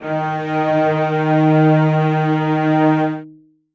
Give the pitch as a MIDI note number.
51